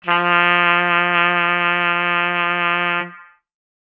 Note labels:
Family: brass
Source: acoustic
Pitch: F3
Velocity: 50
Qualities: distorted

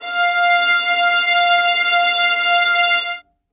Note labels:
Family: string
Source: acoustic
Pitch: F5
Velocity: 100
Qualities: reverb

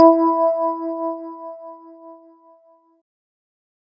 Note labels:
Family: keyboard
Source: electronic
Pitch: E4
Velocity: 127

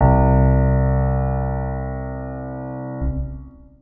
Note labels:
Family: organ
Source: electronic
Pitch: C2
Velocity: 50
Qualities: long release, reverb

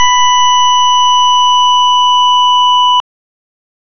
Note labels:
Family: organ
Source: electronic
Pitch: B5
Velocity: 100

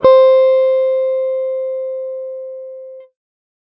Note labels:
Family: guitar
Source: electronic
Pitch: C5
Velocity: 50

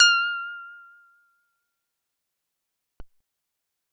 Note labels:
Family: bass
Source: synthesizer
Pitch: F6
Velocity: 100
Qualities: fast decay

